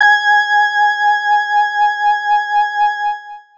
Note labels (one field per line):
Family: organ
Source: electronic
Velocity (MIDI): 50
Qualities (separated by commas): distorted, long release